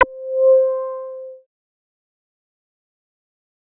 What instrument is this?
synthesizer bass